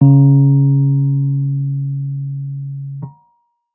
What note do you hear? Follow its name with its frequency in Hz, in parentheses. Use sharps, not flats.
C#3 (138.6 Hz)